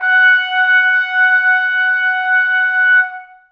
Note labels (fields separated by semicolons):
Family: brass; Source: acoustic; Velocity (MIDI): 75; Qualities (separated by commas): reverb